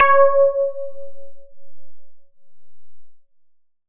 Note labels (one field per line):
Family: synthesizer lead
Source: synthesizer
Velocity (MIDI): 75